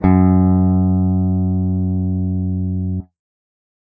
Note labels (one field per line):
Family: guitar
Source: electronic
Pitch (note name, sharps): F#2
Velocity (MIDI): 75